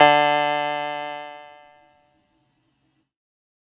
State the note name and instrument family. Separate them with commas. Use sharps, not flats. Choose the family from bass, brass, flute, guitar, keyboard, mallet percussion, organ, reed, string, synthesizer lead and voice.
D3, keyboard